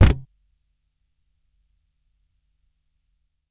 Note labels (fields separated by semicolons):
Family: bass; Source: electronic; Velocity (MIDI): 75; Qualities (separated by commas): percussive